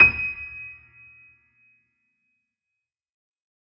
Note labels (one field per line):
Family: keyboard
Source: acoustic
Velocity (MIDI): 75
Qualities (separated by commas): fast decay, percussive, reverb